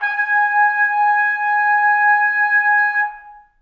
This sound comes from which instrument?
acoustic brass instrument